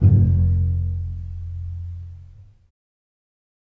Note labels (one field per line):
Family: string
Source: acoustic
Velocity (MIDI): 50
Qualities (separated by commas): dark, reverb